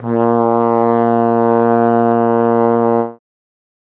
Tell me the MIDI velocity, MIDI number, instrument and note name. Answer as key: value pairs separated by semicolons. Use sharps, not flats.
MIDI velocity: 25; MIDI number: 46; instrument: acoustic brass instrument; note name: A#2